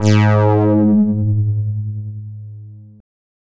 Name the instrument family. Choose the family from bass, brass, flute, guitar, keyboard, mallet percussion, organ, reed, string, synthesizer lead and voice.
bass